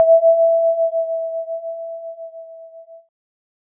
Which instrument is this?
electronic keyboard